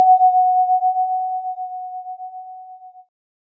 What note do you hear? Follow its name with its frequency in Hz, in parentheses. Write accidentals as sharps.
F#5 (740 Hz)